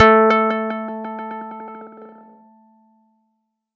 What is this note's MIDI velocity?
127